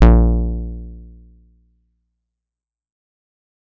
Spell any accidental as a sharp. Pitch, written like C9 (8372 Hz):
A#1 (58.27 Hz)